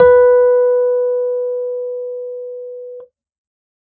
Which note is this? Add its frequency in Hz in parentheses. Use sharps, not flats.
B4 (493.9 Hz)